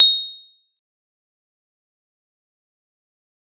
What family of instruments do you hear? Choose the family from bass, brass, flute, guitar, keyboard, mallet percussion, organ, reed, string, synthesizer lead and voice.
mallet percussion